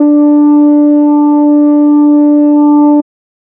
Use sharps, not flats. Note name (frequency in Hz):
D4 (293.7 Hz)